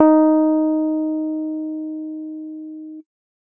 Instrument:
electronic keyboard